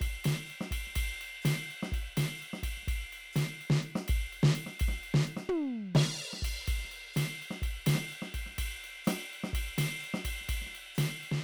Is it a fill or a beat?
beat